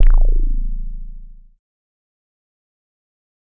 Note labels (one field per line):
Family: bass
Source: synthesizer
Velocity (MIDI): 50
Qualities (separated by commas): distorted, fast decay